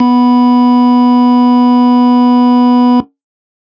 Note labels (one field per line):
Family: organ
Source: electronic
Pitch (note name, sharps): B3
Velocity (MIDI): 127